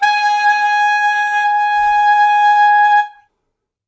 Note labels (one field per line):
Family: reed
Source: acoustic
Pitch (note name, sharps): G#5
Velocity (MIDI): 25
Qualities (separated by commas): reverb